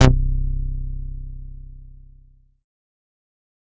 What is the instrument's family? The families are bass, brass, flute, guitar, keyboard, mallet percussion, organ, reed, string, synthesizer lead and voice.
bass